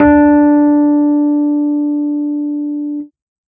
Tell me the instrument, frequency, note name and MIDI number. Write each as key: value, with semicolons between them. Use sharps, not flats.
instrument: electronic keyboard; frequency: 293.7 Hz; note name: D4; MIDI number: 62